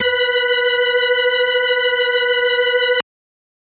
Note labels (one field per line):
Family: organ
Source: electronic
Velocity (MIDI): 50